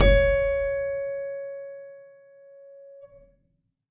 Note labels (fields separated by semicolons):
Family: keyboard; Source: acoustic; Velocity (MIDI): 100; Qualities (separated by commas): reverb